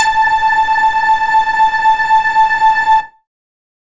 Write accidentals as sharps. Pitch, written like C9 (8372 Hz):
A5 (880 Hz)